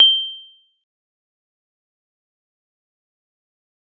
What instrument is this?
acoustic mallet percussion instrument